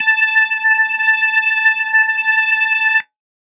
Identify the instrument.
electronic organ